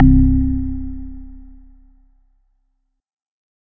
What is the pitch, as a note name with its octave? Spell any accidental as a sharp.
C1